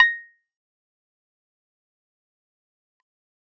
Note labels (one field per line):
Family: keyboard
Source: electronic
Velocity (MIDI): 25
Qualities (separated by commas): fast decay, percussive